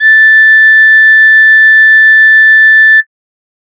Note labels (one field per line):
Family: flute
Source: synthesizer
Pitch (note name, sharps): A6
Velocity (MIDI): 50